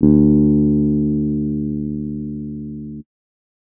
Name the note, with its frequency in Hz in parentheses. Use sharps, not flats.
D2 (73.42 Hz)